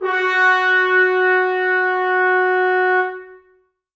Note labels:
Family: brass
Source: acoustic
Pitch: F#4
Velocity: 25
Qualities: reverb

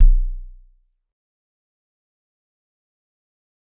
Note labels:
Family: mallet percussion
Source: acoustic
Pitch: B0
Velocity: 75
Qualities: dark, fast decay, percussive

